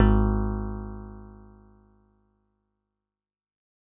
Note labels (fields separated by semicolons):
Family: guitar; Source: synthesizer; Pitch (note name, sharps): G#1; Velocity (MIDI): 75; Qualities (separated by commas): dark